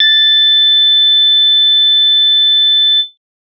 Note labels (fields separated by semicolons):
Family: bass; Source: synthesizer; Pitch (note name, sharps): A6; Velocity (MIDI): 25